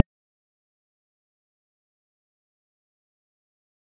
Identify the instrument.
acoustic mallet percussion instrument